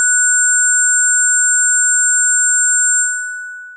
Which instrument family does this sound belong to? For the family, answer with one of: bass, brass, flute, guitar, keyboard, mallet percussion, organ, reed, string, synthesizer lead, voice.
synthesizer lead